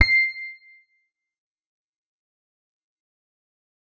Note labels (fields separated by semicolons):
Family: guitar; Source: electronic; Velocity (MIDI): 50; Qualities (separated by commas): distorted, fast decay, percussive